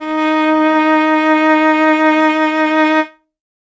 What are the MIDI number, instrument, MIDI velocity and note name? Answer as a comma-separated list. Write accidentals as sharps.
63, acoustic string instrument, 25, D#4